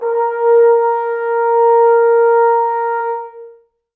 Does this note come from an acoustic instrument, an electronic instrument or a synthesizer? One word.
acoustic